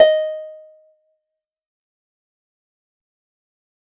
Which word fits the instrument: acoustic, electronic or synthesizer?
acoustic